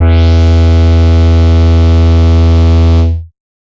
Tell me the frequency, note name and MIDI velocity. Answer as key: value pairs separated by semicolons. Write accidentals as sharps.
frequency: 82.41 Hz; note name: E2; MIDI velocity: 50